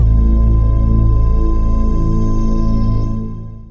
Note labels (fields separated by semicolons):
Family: synthesizer lead; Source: synthesizer; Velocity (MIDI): 127; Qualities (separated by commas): long release